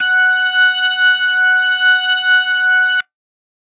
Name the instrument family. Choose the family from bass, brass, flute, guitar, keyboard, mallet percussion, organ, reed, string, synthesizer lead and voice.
organ